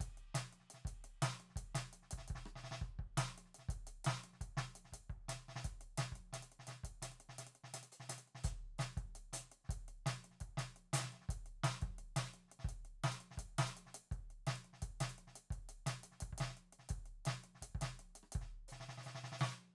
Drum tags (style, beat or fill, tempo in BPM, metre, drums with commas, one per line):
breakbeat
beat
170 BPM
4/4
closed hi-hat, hi-hat pedal, snare, cross-stick, kick